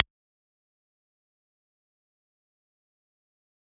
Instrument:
electronic organ